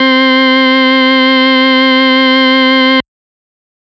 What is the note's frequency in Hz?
261.6 Hz